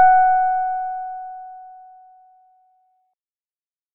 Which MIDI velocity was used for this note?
50